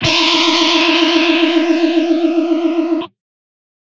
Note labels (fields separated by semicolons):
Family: guitar; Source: electronic; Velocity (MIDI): 75; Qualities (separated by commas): bright, distorted